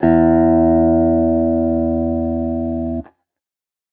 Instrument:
electronic guitar